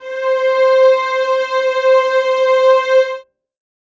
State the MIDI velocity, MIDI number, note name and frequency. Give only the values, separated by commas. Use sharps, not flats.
50, 72, C5, 523.3 Hz